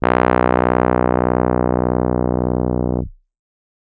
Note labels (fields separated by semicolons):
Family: keyboard; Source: electronic; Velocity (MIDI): 127; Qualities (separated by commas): distorted